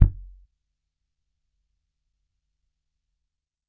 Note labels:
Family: bass; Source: electronic; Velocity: 25; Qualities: percussive

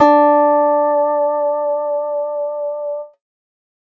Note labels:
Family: guitar; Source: acoustic; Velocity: 75

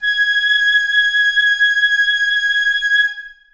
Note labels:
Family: flute; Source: acoustic; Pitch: G#6; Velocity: 50; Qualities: reverb

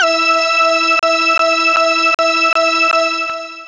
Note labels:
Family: synthesizer lead; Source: synthesizer; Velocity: 50; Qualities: bright, long release

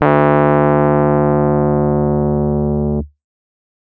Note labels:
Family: keyboard; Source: electronic; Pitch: D2; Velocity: 75; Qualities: distorted

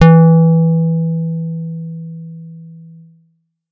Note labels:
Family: guitar; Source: electronic; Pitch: E3; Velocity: 75

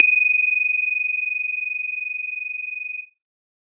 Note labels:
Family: synthesizer lead; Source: synthesizer; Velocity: 50

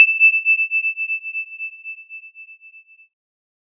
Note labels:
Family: keyboard; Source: synthesizer; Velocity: 127; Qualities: bright

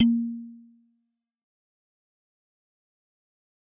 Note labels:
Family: mallet percussion; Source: acoustic; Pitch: A#3; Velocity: 50; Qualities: fast decay, percussive

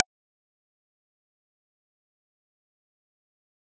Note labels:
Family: guitar; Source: electronic; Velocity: 100; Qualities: fast decay, percussive

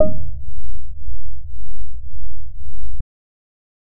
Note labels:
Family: bass; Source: synthesizer; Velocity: 25

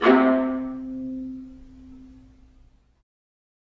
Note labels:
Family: string; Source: acoustic; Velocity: 25; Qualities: reverb

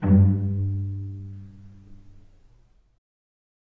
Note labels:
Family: string; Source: acoustic; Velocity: 25; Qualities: dark, reverb

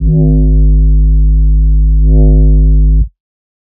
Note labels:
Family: bass; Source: synthesizer; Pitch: G#1; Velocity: 127; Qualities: dark

